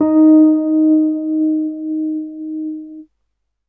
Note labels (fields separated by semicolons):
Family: keyboard; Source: electronic; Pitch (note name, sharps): D#4; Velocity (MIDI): 75